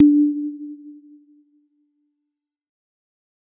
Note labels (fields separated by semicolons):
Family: mallet percussion; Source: acoustic; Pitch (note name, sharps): D4; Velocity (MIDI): 75; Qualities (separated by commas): dark, fast decay